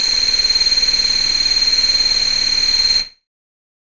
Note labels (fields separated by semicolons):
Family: bass; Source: synthesizer; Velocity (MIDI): 25; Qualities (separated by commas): bright, distorted